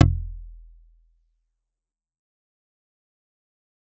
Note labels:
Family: guitar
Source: electronic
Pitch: E1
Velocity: 127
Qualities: fast decay, percussive

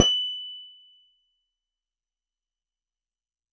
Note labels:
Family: keyboard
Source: electronic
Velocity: 100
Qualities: fast decay

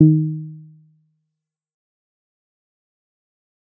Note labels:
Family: bass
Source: synthesizer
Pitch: D#3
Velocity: 25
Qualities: dark, fast decay, percussive

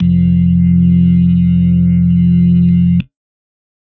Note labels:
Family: organ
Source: electronic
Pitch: F1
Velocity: 50

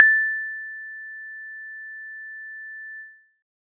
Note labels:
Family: guitar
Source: synthesizer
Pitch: A6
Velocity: 50

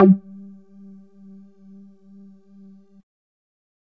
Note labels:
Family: bass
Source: synthesizer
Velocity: 50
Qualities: percussive

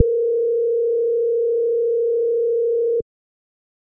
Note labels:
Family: bass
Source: synthesizer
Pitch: A#4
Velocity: 25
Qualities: dark

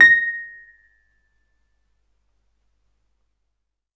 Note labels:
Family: keyboard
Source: electronic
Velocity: 100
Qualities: percussive

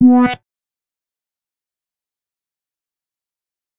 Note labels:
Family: bass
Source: synthesizer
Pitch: B3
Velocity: 25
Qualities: fast decay, percussive

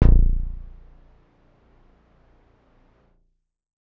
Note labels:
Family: keyboard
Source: electronic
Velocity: 100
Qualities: dark, reverb

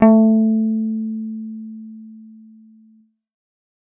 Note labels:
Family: bass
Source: synthesizer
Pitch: A3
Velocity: 75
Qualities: dark

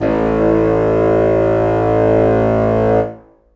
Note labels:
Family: reed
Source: acoustic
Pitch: A1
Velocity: 100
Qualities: reverb

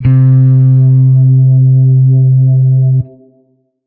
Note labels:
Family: guitar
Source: electronic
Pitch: C3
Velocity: 50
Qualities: distorted

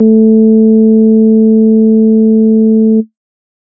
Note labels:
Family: organ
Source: electronic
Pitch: A3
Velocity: 50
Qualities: dark

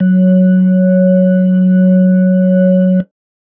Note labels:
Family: keyboard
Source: electronic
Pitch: F#3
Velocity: 25

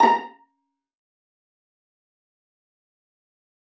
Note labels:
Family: string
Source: acoustic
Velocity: 75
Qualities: fast decay, percussive, reverb

